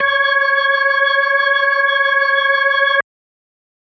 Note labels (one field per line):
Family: organ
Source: electronic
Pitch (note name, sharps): C#5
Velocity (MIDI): 127